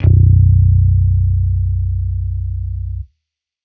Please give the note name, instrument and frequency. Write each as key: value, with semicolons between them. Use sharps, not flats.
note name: B0; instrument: electronic bass; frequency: 30.87 Hz